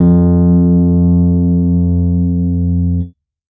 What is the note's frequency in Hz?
87.31 Hz